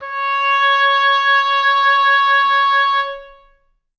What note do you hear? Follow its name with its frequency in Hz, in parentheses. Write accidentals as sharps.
C#5 (554.4 Hz)